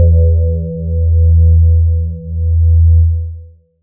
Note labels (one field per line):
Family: voice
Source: synthesizer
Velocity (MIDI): 75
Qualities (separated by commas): dark, long release